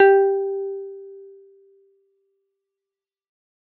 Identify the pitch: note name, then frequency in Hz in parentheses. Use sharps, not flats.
G4 (392 Hz)